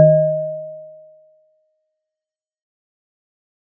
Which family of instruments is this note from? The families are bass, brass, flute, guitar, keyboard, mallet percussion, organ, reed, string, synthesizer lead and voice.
mallet percussion